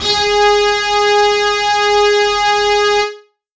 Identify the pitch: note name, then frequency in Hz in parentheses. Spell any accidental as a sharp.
G#4 (415.3 Hz)